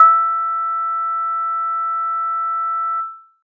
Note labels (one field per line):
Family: keyboard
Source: electronic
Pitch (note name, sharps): E6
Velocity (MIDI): 75